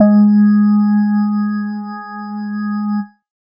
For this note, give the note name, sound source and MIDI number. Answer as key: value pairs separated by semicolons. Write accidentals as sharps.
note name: G#3; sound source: electronic; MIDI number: 56